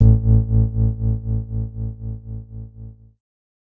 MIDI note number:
33